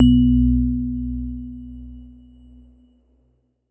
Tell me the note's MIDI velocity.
127